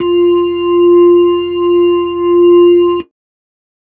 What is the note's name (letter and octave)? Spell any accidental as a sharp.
F4